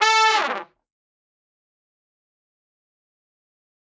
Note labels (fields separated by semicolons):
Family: brass; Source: acoustic; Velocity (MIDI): 50; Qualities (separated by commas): bright, fast decay, reverb